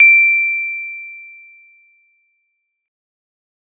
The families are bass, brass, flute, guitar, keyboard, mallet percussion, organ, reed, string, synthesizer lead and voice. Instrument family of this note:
mallet percussion